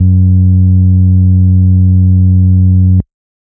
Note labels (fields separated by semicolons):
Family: organ; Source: electronic; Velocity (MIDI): 127; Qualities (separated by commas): bright, distorted